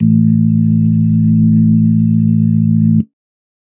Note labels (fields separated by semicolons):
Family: organ; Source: electronic; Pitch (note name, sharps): A1; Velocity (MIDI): 75; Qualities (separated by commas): dark